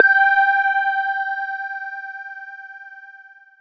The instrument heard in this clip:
electronic mallet percussion instrument